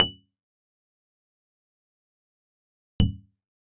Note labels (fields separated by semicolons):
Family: guitar; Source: acoustic; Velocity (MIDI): 127; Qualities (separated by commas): percussive